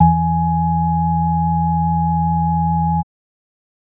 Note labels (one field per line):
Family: organ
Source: electronic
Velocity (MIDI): 50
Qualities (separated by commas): multiphonic